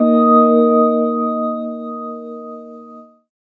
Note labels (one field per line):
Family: keyboard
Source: synthesizer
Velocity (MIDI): 50